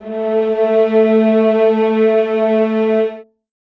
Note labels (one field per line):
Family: string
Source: acoustic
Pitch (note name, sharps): A3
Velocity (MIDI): 50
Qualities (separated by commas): reverb